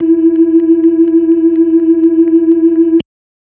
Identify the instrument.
electronic organ